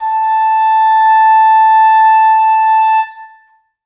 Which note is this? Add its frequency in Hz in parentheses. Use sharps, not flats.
A5 (880 Hz)